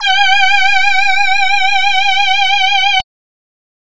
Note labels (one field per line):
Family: voice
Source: synthesizer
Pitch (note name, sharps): G5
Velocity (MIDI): 100